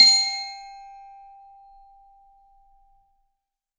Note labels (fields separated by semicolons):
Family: mallet percussion; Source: acoustic; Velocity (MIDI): 127; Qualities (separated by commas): percussive, reverb